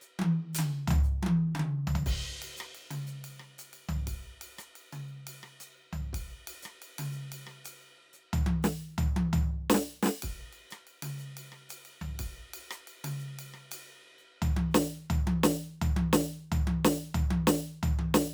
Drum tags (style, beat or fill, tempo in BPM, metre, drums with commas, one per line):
Latin
beat
118 BPM
4/4
ride, ride bell, closed hi-hat, hi-hat pedal, snare, cross-stick, high tom, mid tom, floor tom, kick